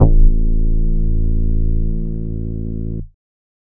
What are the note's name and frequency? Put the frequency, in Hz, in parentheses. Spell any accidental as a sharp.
A0 (27.5 Hz)